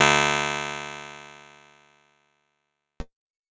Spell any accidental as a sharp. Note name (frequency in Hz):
D2 (73.42 Hz)